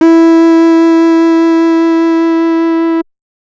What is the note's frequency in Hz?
329.6 Hz